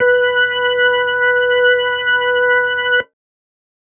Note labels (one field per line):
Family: organ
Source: electronic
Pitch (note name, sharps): B4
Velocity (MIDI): 75